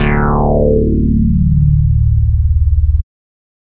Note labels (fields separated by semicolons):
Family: bass; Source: synthesizer; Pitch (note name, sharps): D0; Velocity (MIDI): 75; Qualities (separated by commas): distorted